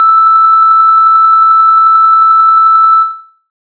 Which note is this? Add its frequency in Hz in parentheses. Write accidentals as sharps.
E6 (1319 Hz)